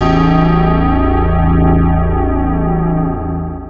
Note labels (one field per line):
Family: guitar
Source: electronic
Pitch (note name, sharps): A0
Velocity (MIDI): 75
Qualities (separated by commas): long release, multiphonic, non-linear envelope